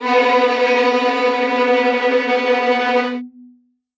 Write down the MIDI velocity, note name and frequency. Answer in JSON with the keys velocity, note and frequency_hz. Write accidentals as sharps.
{"velocity": 127, "note": "B3", "frequency_hz": 246.9}